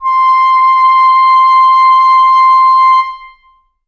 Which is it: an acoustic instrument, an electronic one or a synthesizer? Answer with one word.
acoustic